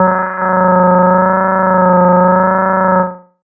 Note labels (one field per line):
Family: bass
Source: synthesizer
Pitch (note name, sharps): F#3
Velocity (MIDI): 100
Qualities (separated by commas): distorted, tempo-synced